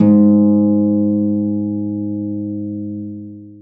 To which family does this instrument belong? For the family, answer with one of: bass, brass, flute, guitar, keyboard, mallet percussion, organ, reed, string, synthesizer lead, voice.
string